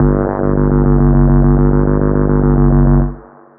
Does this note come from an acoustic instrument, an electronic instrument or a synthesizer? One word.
synthesizer